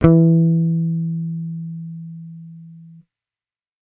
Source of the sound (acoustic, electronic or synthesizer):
electronic